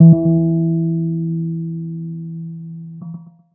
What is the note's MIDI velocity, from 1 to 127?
25